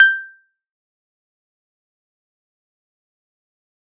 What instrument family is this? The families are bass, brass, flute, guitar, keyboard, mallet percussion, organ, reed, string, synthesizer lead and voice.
keyboard